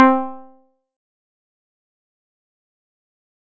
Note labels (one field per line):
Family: guitar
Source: acoustic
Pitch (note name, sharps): C4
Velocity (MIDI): 25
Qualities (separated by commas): distorted, fast decay, percussive